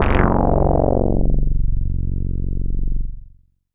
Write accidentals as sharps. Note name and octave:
F#0